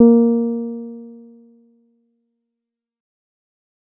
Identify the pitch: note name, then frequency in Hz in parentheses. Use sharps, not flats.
A#3 (233.1 Hz)